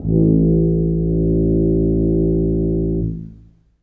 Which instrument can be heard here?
acoustic brass instrument